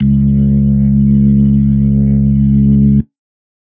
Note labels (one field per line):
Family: organ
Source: electronic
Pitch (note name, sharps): C#2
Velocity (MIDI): 50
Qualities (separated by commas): distorted